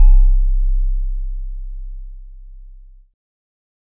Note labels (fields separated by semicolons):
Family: keyboard; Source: electronic; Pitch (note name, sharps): C1; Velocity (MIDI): 50; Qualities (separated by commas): distorted